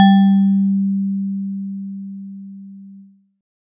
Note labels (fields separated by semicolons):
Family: mallet percussion; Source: acoustic; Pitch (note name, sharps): G3; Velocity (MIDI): 75